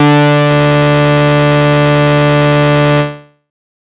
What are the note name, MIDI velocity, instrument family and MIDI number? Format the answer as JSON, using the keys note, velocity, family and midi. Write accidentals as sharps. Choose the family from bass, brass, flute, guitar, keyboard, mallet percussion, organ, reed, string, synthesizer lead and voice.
{"note": "D3", "velocity": 100, "family": "bass", "midi": 50}